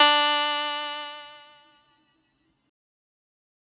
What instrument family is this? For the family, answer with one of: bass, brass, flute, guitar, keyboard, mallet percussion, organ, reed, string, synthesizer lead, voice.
keyboard